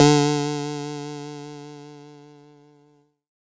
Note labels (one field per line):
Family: keyboard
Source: electronic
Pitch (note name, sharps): D3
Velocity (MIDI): 127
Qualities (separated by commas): bright